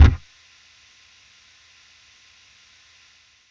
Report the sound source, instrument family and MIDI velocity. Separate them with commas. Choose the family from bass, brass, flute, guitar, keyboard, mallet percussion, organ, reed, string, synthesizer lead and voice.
electronic, bass, 75